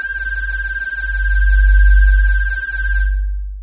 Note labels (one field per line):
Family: mallet percussion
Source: electronic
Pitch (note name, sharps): G6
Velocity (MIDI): 127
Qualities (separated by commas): bright, distorted, long release, multiphonic